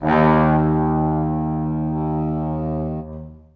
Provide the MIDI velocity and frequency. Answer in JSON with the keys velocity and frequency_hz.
{"velocity": 127, "frequency_hz": 77.78}